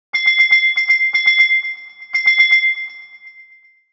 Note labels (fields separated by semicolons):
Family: mallet percussion; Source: synthesizer; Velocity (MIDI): 50; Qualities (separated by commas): long release, multiphonic, tempo-synced